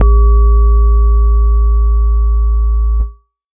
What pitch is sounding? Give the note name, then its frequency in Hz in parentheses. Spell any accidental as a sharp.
A1 (55 Hz)